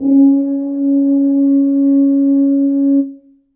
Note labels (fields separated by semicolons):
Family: brass; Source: acoustic; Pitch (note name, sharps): C#4; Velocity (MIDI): 50; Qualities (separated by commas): dark, reverb